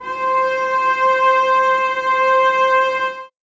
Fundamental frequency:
523.3 Hz